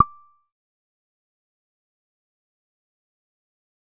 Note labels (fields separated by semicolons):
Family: bass; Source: synthesizer; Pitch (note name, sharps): D6; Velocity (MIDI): 50; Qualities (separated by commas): fast decay, percussive